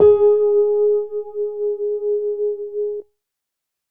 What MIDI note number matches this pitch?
68